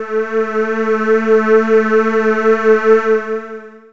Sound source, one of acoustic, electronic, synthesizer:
synthesizer